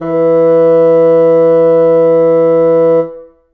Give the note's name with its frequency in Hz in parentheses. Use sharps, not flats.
E3 (164.8 Hz)